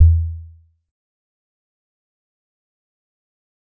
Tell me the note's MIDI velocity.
25